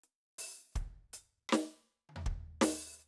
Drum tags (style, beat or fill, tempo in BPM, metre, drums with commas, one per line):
reggae
fill
78 BPM
4/4
closed hi-hat, open hi-hat, hi-hat pedal, snare, cross-stick, high tom, floor tom, kick